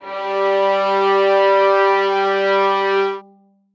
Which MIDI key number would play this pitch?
55